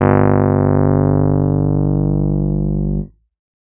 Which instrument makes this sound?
electronic keyboard